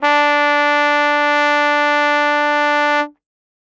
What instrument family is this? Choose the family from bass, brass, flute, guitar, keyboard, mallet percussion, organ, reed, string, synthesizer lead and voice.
brass